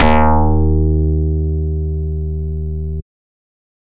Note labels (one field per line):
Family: bass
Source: synthesizer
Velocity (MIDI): 100